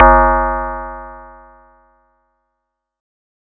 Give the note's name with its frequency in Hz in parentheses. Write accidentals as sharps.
G1 (49 Hz)